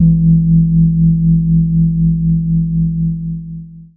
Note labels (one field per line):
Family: keyboard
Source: electronic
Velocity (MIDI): 75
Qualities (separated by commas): dark, long release, reverb